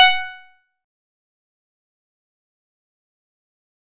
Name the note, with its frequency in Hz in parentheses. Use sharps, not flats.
F#5 (740 Hz)